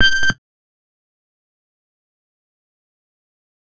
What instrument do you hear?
synthesizer bass